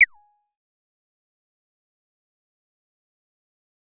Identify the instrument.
synthesizer bass